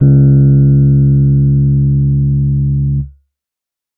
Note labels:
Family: keyboard; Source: electronic; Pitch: C#2; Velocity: 75; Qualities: distorted

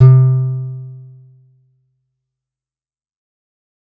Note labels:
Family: guitar; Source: acoustic; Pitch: C3; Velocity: 25; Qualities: fast decay

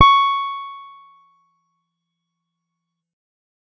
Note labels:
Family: guitar; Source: electronic; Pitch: C#6; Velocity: 25

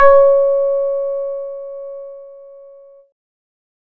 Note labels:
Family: keyboard; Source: electronic; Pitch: C#5; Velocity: 100; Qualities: distorted

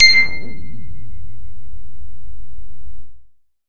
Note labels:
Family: bass; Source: synthesizer; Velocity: 50; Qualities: distorted

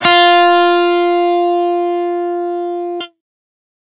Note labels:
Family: guitar; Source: electronic; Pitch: F4; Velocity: 50; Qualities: bright, distorted

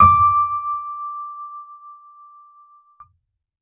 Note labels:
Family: keyboard; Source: electronic; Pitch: D6; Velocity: 127

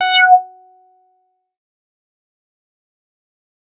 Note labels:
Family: bass; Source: synthesizer; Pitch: F#5; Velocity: 100; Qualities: bright, distorted, fast decay, percussive

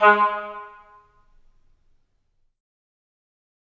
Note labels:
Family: reed; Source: acoustic; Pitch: G#3; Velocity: 100; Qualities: fast decay, percussive, reverb

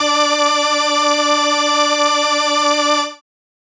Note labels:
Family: keyboard; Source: synthesizer; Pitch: D4; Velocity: 25; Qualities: bright

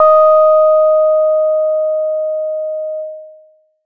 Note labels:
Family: bass; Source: synthesizer; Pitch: D#5; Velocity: 25; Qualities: distorted, long release

